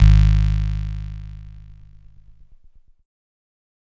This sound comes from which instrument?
electronic keyboard